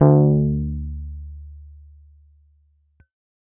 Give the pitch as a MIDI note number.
38